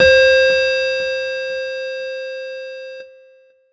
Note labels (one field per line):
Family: keyboard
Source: electronic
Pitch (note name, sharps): C5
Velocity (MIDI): 127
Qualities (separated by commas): bright, distorted